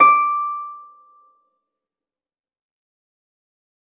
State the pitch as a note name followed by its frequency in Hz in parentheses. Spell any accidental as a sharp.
D6 (1175 Hz)